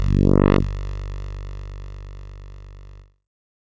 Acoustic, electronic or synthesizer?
synthesizer